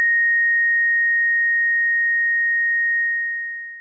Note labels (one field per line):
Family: synthesizer lead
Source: synthesizer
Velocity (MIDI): 100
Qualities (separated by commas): bright, long release